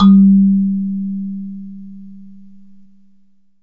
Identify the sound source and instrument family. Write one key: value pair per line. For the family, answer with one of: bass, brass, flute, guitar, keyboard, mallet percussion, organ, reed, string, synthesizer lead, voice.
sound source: acoustic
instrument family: mallet percussion